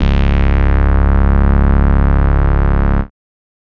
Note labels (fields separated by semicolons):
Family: bass; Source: synthesizer; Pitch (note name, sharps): C#1; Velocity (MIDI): 100; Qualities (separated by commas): bright, distorted